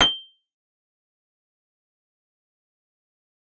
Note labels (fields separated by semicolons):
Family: keyboard; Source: synthesizer; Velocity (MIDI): 127; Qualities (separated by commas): fast decay, percussive